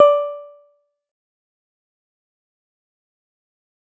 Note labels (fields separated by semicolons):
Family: guitar; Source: synthesizer; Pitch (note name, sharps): D5; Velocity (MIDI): 25; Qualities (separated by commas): fast decay, percussive